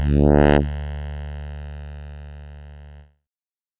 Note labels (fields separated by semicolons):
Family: keyboard; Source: synthesizer; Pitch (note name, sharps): D2; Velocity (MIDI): 50; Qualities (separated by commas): bright, distorted